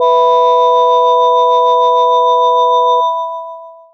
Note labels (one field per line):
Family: mallet percussion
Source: electronic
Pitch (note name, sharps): E3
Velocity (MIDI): 75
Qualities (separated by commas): long release